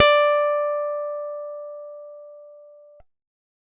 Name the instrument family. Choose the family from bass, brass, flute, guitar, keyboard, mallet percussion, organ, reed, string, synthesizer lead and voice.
guitar